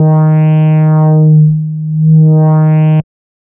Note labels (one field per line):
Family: bass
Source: synthesizer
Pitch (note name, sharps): D#3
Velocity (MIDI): 127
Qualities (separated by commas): distorted